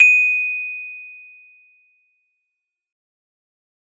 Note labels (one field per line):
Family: mallet percussion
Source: acoustic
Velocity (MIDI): 75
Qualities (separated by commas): bright, fast decay